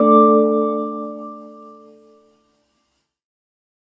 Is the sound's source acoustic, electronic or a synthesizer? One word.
synthesizer